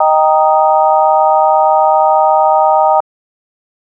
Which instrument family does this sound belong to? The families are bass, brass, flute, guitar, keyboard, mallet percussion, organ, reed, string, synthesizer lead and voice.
organ